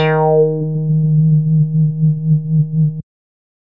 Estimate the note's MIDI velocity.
127